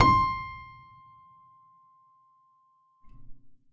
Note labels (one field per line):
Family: keyboard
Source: acoustic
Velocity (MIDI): 127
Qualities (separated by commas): percussive, reverb